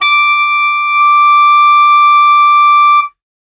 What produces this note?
acoustic reed instrument